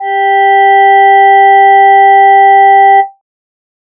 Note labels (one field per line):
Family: voice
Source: synthesizer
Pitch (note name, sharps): G4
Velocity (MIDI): 25